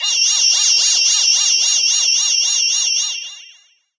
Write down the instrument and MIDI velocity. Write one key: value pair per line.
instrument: synthesizer voice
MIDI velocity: 127